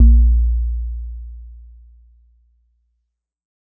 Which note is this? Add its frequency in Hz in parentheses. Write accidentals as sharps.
A#1 (58.27 Hz)